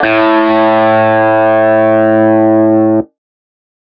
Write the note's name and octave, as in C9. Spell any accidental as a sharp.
A2